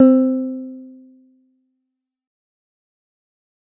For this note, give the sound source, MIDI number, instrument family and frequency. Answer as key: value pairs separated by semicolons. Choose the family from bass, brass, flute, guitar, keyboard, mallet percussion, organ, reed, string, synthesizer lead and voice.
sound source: synthesizer; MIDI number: 60; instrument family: guitar; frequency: 261.6 Hz